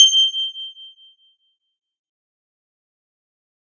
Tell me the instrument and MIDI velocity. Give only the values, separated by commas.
synthesizer guitar, 100